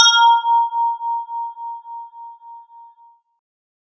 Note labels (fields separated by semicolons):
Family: guitar; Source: synthesizer; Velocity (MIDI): 127